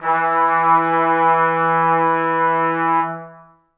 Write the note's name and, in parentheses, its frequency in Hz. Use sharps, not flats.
E3 (164.8 Hz)